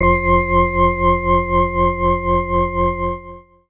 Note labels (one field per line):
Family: organ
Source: electronic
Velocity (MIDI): 25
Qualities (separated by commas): distorted